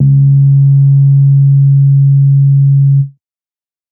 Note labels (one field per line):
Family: bass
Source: synthesizer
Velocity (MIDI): 25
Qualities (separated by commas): dark